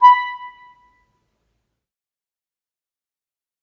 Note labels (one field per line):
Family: reed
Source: acoustic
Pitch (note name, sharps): B5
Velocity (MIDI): 50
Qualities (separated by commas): fast decay, percussive, reverb